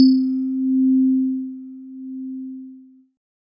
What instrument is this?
electronic keyboard